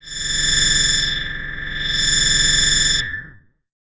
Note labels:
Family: bass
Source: synthesizer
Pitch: A6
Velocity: 50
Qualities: tempo-synced

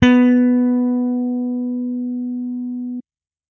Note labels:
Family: bass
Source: electronic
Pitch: B3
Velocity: 127

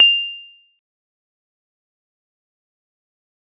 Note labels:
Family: mallet percussion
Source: acoustic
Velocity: 25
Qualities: bright, fast decay, percussive

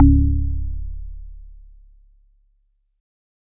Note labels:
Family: organ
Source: electronic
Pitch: C#1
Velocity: 75

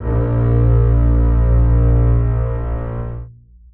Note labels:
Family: string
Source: acoustic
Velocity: 25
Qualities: long release, reverb

